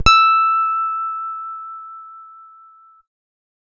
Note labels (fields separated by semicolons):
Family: guitar; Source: electronic; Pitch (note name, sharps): E6; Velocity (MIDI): 100